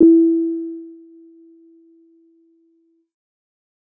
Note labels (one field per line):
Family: keyboard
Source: electronic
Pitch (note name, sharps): E4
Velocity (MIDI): 50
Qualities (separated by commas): dark